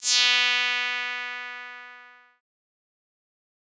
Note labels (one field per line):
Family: bass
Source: synthesizer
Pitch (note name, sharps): B3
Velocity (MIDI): 127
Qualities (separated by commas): bright, distorted, fast decay